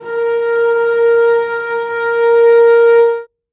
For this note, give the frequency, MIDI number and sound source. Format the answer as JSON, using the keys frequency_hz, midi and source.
{"frequency_hz": 466.2, "midi": 70, "source": "acoustic"}